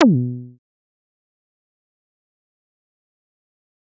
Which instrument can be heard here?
synthesizer bass